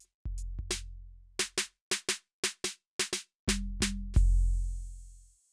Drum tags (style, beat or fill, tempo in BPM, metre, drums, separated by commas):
rock, beat, 87 BPM, 4/4, crash, closed hi-hat, snare, mid tom, kick